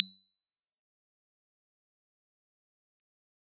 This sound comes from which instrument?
electronic keyboard